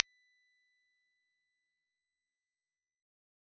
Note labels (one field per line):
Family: bass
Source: synthesizer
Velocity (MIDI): 75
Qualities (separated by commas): fast decay, percussive